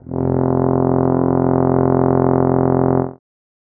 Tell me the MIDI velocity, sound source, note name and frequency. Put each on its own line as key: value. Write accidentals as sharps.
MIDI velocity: 127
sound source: acoustic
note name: F1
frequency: 43.65 Hz